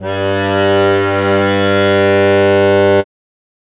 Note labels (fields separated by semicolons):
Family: keyboard; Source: acoustic; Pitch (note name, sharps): G2; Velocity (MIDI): 127